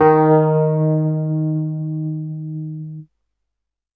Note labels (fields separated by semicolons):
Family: keyboard; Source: electronic; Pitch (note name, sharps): D#3; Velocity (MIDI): 100